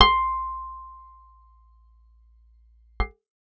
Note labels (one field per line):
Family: guitar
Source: acoustic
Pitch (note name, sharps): C6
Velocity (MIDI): 75